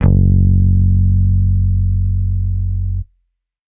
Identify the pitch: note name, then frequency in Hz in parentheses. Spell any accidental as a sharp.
F#1 (46.25 Hz)